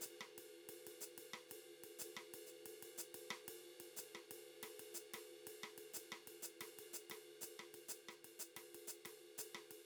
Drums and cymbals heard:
ride, hi-hat pedal and cross-stick